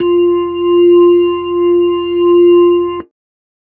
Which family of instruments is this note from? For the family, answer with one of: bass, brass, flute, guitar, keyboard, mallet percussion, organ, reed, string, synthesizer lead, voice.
keyboard